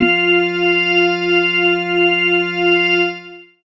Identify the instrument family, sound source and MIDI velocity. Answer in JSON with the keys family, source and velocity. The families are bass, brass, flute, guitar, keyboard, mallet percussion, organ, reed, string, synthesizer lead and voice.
{"family": "organ", "source": "electronic", "velocity": 100}